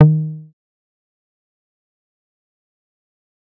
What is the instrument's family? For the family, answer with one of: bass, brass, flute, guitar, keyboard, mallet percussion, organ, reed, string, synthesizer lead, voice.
bass